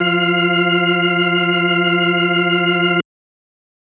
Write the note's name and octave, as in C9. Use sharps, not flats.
F3